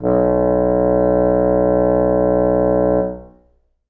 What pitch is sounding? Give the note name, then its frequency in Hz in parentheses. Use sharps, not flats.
B1 (61.74 Hz)